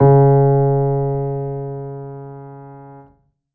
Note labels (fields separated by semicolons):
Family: keyboard; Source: acoustic; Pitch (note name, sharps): C#3; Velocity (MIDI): 25; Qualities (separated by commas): reverb